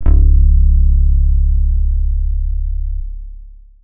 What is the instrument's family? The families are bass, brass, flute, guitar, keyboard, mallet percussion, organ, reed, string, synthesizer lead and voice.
guitar